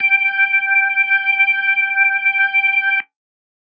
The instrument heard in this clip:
electronic organ